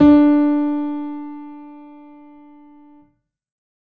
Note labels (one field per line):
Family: keyboard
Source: acoustic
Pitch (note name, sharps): D4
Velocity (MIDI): 100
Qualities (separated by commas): reverb